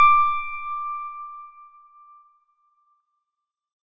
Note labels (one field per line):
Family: organ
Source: electronic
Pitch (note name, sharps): D6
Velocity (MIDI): 100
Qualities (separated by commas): bright